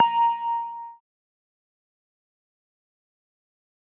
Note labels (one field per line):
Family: organ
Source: electronic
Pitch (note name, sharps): A#5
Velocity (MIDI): 100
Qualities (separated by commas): fast decay